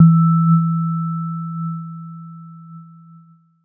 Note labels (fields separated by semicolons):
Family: keyboard; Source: electronic; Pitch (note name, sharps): E3; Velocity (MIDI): 100